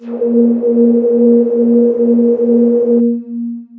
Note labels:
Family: voice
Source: synthesizer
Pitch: A#3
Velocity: 50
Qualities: distorted, long release

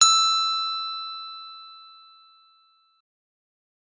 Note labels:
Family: keyboard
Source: electronic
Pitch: E6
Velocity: 75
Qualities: bright

